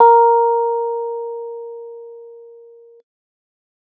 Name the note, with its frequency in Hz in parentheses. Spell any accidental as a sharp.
A#4 (466.2 Hz)